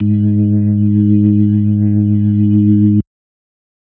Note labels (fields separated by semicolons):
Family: organ; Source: electronic; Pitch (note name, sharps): G#2; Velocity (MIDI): 50